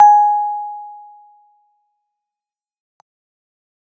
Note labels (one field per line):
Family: keyboard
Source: electronic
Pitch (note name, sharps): G#5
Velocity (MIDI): 25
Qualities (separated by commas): fast decay